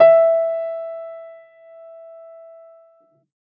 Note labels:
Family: keyboard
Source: acoustic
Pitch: E5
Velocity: 127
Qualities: reverb

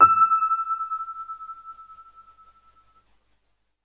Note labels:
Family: keyboard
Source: electronic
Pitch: E6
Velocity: 50

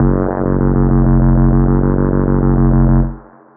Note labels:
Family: bass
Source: synthesizer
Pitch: F#1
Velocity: 50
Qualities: long release, reverb

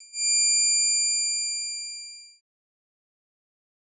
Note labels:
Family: bass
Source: synthesizer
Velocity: 127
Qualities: bright, distorted, fast decay

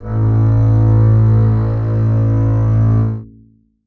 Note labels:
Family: string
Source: acoustic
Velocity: 50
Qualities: long release, reverb

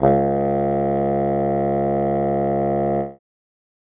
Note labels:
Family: reed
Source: acoustic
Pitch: C#2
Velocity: 75

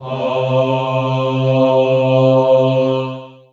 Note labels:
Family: voice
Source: acoustic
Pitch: C3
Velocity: 127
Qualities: reverb

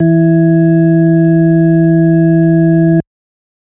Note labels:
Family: organ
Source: electronic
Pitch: E3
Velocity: 75

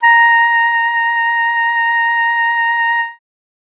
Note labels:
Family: reed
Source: acoustic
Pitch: A#5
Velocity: 75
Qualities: bright

